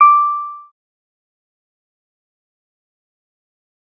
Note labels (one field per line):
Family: bass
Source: synthesizer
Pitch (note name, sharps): D6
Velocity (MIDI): 75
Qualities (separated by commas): fast decay, percussive